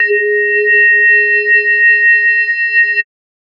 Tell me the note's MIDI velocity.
50